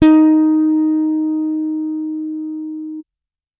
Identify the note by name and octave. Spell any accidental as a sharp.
D#4